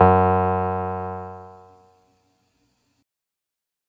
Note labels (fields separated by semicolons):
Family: keyboard; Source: electronic; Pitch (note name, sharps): F#2; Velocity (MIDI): 25